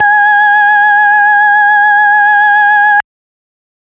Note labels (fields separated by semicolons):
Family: organ; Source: electronic; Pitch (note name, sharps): G#5; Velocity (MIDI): 50